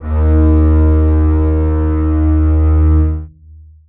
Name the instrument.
acoustic string instrument